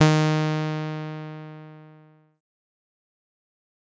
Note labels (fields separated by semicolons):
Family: bass; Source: synthesizer; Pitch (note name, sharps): D#3; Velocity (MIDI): 127; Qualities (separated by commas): bright, distorted, fast decay